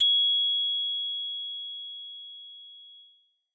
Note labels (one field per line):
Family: bass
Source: synthesizer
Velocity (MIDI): 75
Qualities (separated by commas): bright, distorted